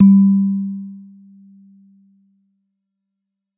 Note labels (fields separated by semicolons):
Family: mallet percussion; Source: acoustic; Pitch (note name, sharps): G3; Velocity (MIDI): 100; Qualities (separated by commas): dark, non-linear envelope